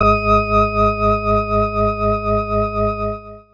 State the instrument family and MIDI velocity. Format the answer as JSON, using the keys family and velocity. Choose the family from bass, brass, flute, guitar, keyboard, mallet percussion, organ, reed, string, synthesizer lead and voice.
{"family": "organ", "velocity": 25}